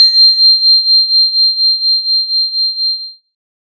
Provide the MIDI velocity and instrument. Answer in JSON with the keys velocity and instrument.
{"velocity": 50, "instrument": "synthesizer lead"}